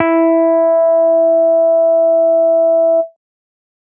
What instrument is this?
synthesizer bass